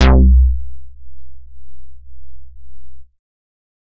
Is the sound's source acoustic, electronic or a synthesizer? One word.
synthesizer